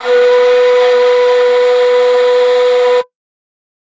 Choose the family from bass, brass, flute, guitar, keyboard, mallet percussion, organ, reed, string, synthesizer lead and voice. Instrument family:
flute